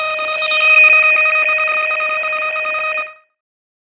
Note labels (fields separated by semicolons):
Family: bass; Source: synthesizer; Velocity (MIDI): 75; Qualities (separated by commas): distorted, non-linear envelope